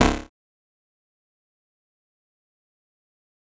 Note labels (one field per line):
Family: bass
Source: synthesizer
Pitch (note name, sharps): C#1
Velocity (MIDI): 50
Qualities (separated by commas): bright, distorted, fast decay, percussive